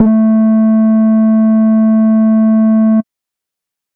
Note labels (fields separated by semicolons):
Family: bass; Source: synthesizer; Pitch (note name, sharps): A3; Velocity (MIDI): 127; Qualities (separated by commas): dark, distorted, tempo-synced